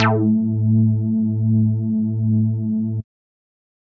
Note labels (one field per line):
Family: bass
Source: synthesizer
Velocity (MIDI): 127